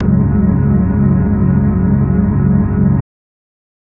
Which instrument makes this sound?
electronic organ